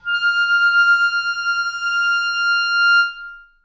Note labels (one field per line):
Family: reed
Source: acoustic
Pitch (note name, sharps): F6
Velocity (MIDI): 25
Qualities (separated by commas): reverb